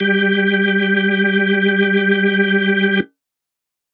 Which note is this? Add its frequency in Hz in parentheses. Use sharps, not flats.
G3 (196 Hz)